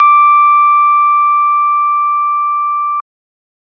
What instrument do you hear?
electronic organ